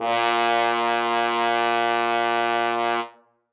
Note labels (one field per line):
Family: brass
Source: acoustic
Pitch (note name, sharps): A#2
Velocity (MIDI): 127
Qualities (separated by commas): reverb